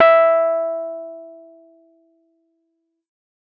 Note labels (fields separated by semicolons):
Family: keyboard; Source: electronic; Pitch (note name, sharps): E5; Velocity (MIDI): 127